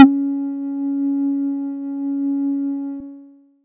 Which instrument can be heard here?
synthesizer bass